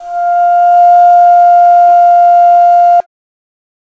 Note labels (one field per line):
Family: flute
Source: acoustic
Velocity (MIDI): 50